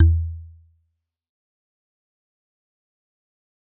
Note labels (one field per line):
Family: mallet percussion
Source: acoustic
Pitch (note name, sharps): E2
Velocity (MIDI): 127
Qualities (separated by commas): dark, fast decay, percussive